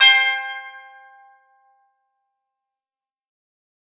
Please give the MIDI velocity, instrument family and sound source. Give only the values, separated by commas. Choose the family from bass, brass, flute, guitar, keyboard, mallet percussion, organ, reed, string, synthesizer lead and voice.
100, guitar, acoustic